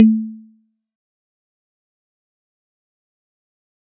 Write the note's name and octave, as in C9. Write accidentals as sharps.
A3